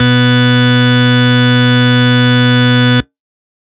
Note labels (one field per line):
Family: organ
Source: electronic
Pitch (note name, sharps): B2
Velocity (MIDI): 127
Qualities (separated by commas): distorted